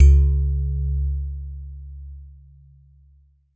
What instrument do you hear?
acoustic mallet percussion instrument